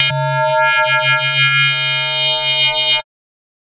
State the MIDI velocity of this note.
127